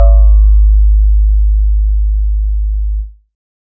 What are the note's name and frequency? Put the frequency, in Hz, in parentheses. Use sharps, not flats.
G#1 (51.91 Hz)